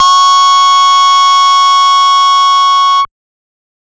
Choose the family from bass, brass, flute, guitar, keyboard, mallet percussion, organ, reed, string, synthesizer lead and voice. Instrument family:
bass